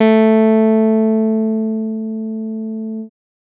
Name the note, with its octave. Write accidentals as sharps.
A3